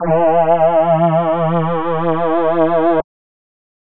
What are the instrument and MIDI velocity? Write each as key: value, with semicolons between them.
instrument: synthesizer voice; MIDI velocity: 127